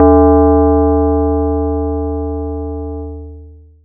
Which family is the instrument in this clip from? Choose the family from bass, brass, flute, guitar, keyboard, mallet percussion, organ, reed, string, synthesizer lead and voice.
mallet percussion